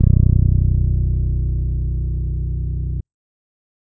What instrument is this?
electronic bass